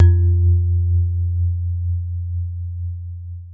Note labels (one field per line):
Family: mallet percussion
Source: acoustic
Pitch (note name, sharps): F2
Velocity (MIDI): 127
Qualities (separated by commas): long release